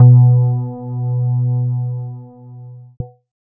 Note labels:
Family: keyboard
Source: electronic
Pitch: B2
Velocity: 25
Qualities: dark, distorted

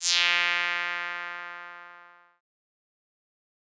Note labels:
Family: bass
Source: synthesizer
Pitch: F3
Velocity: 50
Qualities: bright, distorted, fast decay

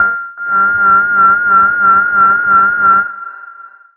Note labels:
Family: bass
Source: synthesizer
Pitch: F6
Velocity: 75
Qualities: long release, reverb

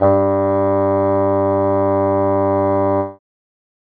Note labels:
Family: reed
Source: acoustic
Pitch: G2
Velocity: 25

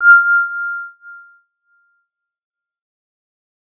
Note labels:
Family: bass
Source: synthesizer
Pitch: F6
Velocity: 75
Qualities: fast decay

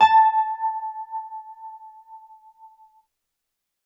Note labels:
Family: keyboard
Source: electronic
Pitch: A5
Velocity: 127

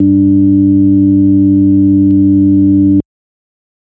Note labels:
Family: organ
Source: electronic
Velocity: 127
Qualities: dark

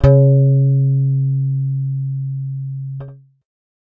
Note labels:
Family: bass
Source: synthesizer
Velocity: 50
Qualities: dark

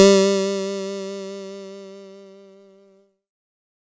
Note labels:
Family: keyboard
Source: electronic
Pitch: G3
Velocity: 127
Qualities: bright

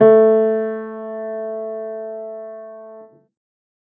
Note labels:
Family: keyboard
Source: acoustic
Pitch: A3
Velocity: 75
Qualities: reverb

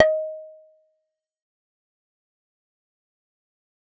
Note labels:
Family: bass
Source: synthesizer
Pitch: D#5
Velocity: 100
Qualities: fast decay, percussive

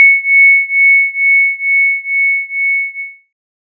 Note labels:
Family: synthesizer lead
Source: synthesizer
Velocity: 75

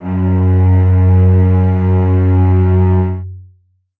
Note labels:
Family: string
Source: acoustic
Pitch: F#2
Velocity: 50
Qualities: long release, reverb

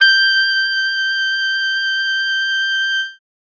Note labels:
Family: reed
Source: acoustic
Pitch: G6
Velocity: 127

